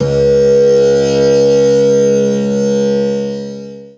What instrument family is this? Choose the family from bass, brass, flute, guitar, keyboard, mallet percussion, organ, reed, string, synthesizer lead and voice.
guitar